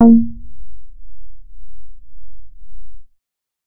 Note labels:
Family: bass; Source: synthesizer; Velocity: 50; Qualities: dark, distorted

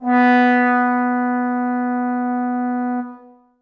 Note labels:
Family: brass; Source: acoustic; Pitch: B3; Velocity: 100; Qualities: bright, reverb

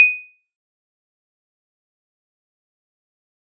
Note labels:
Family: mallet percussion; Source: acoustic; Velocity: 100; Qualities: fast decay, percussive

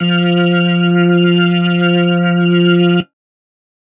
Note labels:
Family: keyboard; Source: electronic; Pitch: F3; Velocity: 25; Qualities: distorted

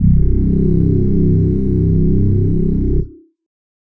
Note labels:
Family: voice; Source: synthesizer; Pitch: C1; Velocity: 100; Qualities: multiphonic

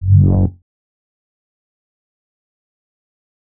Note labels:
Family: bass; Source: synthesizer; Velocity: 25; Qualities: distorted, fast decay

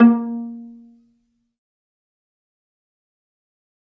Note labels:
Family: string; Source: acoustic; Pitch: A#3; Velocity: 127; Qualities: dark, fast decay, percussive, reverb

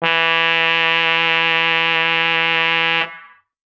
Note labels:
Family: brass; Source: acoustic; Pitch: E3; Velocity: 127; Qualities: bright

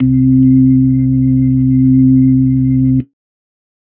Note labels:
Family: organ; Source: electronic; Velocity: 75; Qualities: dark

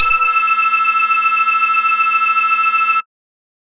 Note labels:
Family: bass; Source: synthesizer; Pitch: E6; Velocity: 127

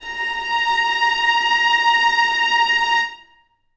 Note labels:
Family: string; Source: acoustic; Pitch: A#5; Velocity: 50; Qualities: reverb

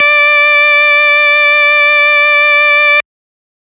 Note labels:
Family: organ; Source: electronic; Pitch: D5; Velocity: 75; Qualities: bright, distorted

